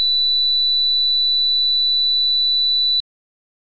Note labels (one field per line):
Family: organ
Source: electronic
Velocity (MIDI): 25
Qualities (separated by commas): bright